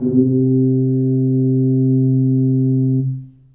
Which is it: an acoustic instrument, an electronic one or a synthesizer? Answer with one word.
acoustic